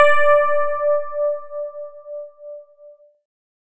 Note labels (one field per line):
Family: keyboard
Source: electronic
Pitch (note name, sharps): D5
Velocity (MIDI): 127